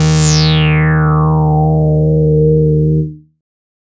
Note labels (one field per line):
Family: bass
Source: synthesizer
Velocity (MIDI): 75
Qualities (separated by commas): bright, distorted, non-linear envelope